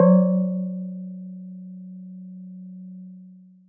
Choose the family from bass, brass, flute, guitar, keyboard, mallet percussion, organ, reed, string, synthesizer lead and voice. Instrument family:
mallet percussion